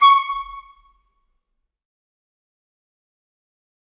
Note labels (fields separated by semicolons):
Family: flute; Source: acoustic; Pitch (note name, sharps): C#6; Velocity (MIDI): 50; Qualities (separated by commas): fast decay, percussive, reverb